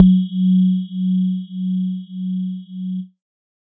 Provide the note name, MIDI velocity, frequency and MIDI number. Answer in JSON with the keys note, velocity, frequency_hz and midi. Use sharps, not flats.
{"note": "F#3", "velocity": 75, "frequency_hz": 185, "midi": 54}